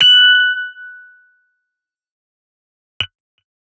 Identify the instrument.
electronic guitar